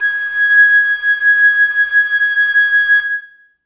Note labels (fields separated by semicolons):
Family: flute; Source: acoustic; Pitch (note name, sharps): G#6; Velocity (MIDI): 127; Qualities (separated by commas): reverb